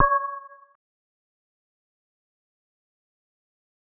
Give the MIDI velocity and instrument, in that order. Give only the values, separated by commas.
50, synthesizer mallet percussion instrument